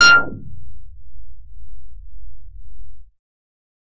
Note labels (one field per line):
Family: bass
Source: synthesizer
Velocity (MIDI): 127